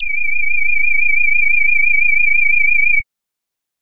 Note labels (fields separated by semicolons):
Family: voice; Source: synthesizer; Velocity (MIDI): 50